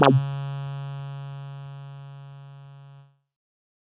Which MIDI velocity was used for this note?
25